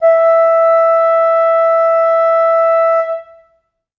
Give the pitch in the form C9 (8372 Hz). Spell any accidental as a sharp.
E5 (659.3 Hz)